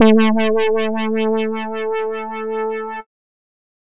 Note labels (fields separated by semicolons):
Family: bass; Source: synthesizer; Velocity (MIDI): 100; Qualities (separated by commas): distorted